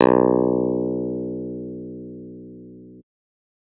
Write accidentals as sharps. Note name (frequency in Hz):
B1 (61.74 Hz)